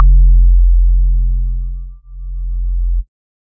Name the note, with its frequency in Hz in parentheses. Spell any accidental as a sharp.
F1 (43.65 Hz)